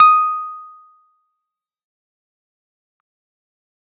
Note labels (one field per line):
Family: keyboard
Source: electronic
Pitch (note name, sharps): D#6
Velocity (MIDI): 127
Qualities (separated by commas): fast decay, percussive